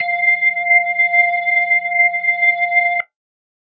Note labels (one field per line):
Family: organ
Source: electronic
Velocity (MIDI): 100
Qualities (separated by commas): distorted